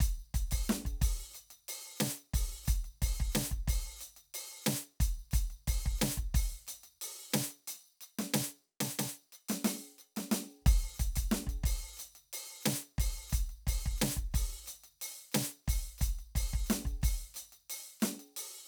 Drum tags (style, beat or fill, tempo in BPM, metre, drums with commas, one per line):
hip-hop
beat
90 BPM
4/4
closed hi-hat, hi-hat pedal, percussion, snare, kick